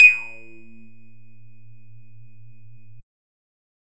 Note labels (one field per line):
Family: bass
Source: synthesizer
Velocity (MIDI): 127